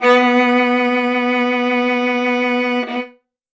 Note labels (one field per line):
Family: string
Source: acoustic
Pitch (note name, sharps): B3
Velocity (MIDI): 127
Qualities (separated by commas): reverb